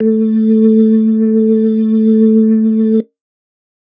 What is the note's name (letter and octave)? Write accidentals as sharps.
A3